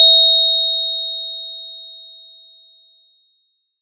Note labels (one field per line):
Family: mallet percussion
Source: acoustic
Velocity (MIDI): 50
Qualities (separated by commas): bright